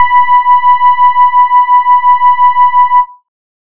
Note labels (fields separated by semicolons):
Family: bass; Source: synthesizer; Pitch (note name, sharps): B5; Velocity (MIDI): 25; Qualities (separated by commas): distorted